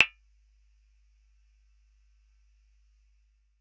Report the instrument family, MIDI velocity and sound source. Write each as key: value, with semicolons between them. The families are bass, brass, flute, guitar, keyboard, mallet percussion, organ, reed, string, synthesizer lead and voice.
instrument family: bass; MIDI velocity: 50; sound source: synthesizer